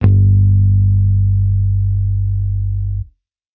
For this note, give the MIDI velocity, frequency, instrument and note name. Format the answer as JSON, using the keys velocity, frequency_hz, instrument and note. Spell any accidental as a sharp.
{"velocity": 100, "frequency_hz": 49, "instrument": "electronic bass", "note": "G1"}